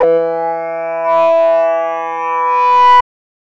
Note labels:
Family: voice; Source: synthesizer; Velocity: 100; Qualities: distorted

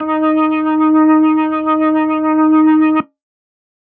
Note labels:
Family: organ; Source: electronic; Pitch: D#4; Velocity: 127; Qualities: distorted

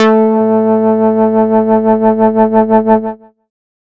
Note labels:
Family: bass; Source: synthesizer; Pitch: A3; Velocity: 50; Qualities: distorted

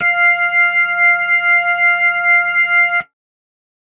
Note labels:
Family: organ; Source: electronic; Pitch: F5; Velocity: 127

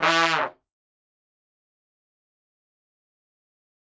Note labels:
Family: brass; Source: acoustic; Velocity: 50; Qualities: fast decay, reverb

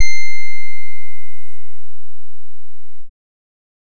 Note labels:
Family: bass; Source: synthesizer; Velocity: 100; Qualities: distorted

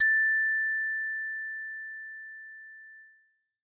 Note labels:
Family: bass; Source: synthesizer; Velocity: 75

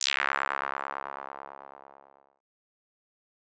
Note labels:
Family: bass; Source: synthesizer; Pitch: C#2; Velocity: 100; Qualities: bright, distorted, fast decay

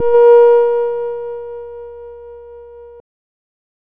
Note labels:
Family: bass; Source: synthesizer; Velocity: 75; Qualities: distorted, non-linear envelope

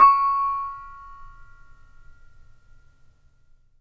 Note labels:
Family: mallet percussion; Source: acoustic; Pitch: C#6; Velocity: 25

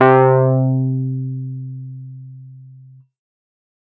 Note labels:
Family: keyboard; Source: electronic; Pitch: C3; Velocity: 50

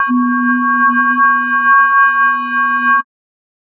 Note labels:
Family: mallet percussion; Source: synthesizer; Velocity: 50; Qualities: multiphonic, non-linear envelope

